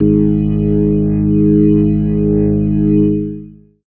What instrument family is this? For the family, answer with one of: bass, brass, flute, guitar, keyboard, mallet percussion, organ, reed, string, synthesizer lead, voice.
organ